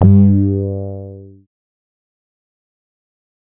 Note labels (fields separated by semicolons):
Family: bass; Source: synthesizer; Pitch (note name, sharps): G2; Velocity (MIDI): 127; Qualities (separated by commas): distorted, fast decay